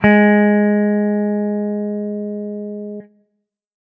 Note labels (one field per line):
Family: guitar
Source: electronic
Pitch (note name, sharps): G#3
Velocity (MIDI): 75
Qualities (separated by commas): distorted